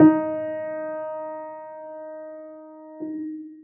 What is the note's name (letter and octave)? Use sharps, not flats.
D#4